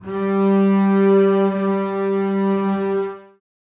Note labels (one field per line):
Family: string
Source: acoustic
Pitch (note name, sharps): G3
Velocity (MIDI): 127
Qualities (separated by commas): reverb